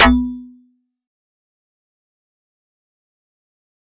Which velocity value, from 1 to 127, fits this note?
100